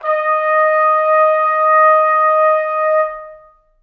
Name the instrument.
acoustic brass instrument